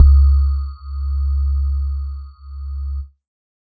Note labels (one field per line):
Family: synthesizer lead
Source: synthesizer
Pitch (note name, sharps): C#2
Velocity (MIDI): 75